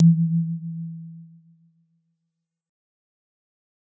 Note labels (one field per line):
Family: mallet percussion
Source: acoustic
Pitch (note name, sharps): E3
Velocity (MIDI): 127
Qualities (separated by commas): dark, fast decay